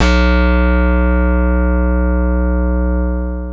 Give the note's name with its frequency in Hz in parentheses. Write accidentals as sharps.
B1 (61.74 Hz)